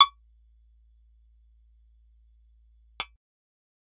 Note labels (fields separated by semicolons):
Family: bass; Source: synthesizer; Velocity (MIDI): 100; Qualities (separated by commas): percussive